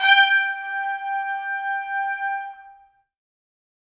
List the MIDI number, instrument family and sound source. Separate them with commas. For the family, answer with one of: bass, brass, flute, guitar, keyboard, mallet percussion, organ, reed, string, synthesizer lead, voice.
79, brass, acoustic